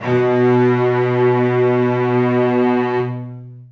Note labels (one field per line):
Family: string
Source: acoustic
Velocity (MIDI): 100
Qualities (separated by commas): long release, reverb